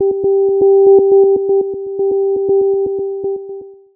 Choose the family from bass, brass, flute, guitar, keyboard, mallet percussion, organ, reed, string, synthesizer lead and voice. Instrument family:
synthesizer lead